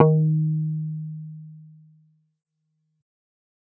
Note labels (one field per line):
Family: bass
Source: synthesizer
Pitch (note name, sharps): D#3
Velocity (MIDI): 75